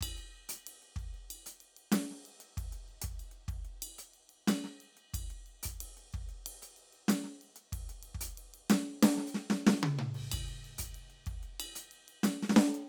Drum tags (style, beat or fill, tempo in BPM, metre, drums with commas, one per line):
rock
beat
93 BPM
4/4
crash, ride, ride bell, closed hi-hat, hi-hat pedal, snare, cross-stick, high tom, mid tom, floor tom, kick